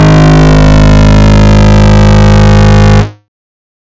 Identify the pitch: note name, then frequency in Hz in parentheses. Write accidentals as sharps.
G#1 (51.91 Hz)